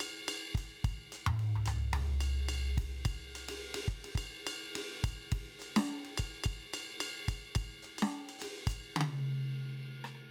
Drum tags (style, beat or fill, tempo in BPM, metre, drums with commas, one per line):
ijexá
beat
108 BPM
4/4
ride, ride bell, hi-hat pedal, snare, cross-stick, high tom, mid tom, floor tom, kick